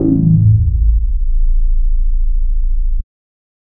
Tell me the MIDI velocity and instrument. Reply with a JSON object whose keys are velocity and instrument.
{"velocity": 25, "instrument": "synthesizer bass"}